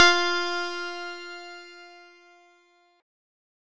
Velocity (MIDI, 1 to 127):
25